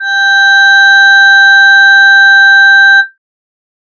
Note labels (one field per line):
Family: voice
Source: synthesizer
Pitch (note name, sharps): G5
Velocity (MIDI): 50